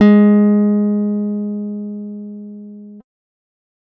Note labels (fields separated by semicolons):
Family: guitar; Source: acoustic; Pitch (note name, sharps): G#3; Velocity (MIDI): 127